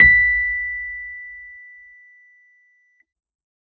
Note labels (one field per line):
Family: keyboard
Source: electronic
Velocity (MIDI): 127